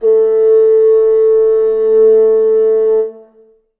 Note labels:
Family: reed; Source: acoustic; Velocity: 25; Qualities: long release, reverb

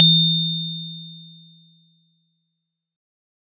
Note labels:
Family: mallet percussion; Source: acoustic; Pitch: E3; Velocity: 100; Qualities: bright

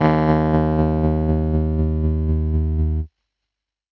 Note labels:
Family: keyboard; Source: electronic; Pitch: D#2; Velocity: 100; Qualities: distorted, tempo-synced

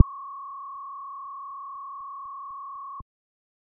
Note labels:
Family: bass; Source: synthesizer; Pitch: C#6; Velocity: 25; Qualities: dark

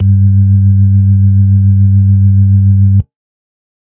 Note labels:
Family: organ; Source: electronic; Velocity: 25; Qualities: dark

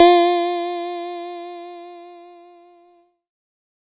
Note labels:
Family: keyboard; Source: electronic; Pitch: F4; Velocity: 100; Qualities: bright

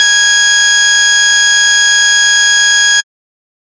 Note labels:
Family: bass; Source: synthesizer; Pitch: G#6; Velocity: 127; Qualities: bright, distorted

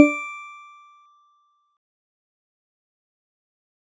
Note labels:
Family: mallet percussion; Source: acoustic; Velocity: 25; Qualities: fast decay, percussive

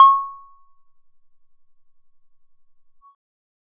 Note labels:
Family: bass; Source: synthesizer; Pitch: C#6; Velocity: 50; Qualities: percussive

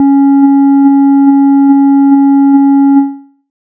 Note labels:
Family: bass; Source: synthesizer; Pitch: C#4; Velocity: 25; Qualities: dark

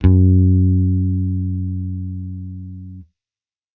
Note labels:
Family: bass; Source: electronic; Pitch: F#2; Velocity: 50

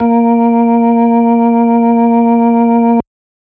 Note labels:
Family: organ; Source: electronic; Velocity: 25

